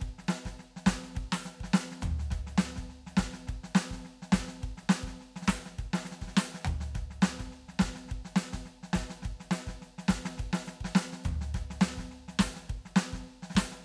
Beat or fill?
beat